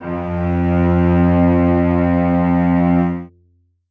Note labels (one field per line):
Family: string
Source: acoustic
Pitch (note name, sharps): F2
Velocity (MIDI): 100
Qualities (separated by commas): reverb